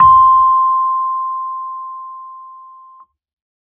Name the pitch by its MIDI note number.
84